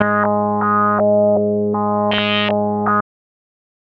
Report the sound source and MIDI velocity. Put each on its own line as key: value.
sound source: synthesizer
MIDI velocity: 50